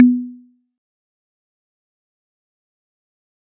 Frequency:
246.9 Hz